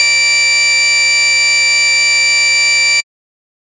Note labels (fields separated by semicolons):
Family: bass; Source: synthesizer; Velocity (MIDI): 25; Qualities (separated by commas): bright, distorted